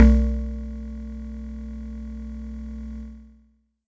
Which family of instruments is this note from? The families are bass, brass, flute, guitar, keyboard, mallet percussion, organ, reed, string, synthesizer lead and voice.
mallet percussion